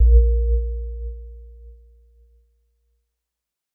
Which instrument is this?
electronic keyboard